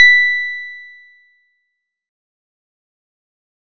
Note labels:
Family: guitar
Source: synthesizer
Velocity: 25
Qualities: fast decay

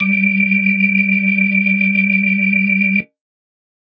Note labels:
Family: organ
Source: electronic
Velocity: 75

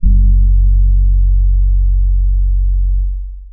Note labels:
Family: keyboard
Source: electronic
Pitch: F#1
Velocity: 50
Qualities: dark, long release

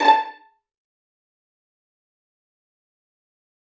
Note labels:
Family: string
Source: acoustic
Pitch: A5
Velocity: 100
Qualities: fast decay, percussive, reverb

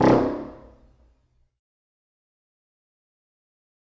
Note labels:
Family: reed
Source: acoustic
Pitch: C1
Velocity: 75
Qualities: distorted, fast decay, percussive, reverb

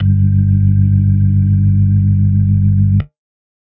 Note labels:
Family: organ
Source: electronic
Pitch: G1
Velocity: 127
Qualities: dark, reverb

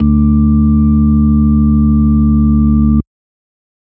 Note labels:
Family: organ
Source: electronic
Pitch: D2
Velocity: 75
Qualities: dark

